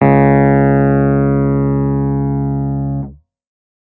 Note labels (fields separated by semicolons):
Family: keyboard; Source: electronic; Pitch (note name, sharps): C#2; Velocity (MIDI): 75; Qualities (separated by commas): distorted